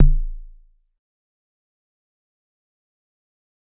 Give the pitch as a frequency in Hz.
27.5 Hz